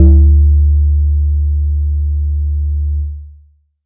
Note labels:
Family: mallet percussion; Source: acoustic; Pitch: D2; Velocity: 75; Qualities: long release

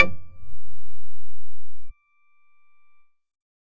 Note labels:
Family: bass; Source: synthesizer; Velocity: 50

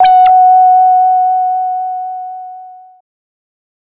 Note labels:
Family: bass; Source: synthesizer; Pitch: F#5; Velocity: 127; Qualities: distorted

